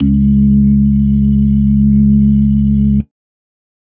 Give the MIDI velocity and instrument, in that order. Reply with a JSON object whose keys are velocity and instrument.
{"velocity": 75, "instrument": "electronic organ"}